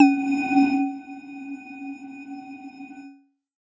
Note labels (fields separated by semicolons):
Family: mallet percussion; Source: electronic; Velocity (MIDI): 127; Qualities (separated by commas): dark, non-linear envelope